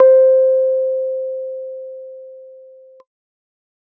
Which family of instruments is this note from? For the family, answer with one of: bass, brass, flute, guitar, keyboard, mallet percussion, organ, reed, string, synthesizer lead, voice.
keyboard